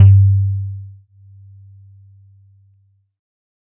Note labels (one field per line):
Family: keyboard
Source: electronic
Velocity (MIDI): 25